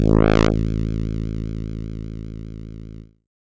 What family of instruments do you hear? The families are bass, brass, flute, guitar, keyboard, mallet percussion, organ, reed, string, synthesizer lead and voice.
keyboard